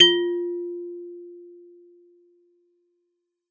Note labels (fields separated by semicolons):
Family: mallet percussion; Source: acoustic; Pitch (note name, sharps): F4; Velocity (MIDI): 50